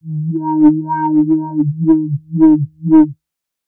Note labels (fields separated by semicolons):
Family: bass; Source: synthesizer; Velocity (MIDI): 25; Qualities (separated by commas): distorted, non-linear envelope